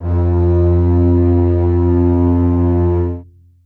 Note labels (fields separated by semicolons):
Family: string; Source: acoustic; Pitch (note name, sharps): F2; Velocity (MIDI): 25; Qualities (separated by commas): long release, reverb